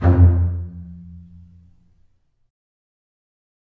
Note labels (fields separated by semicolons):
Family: string; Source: acoustic; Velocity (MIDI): 75; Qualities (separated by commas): fast decay, reverb